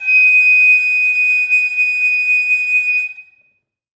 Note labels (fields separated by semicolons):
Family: flute; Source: acoustic; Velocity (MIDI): 50; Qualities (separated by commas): bright, reverb